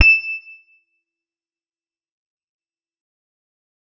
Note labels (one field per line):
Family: guitar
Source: electronic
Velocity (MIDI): 50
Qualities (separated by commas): bright, distorted, fast decay, percussive